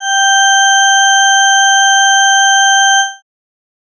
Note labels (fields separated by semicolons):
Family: organ; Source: electronic; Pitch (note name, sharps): G5; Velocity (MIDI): 50